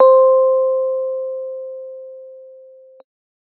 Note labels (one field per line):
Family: keyboard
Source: electronic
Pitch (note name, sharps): C5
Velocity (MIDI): 25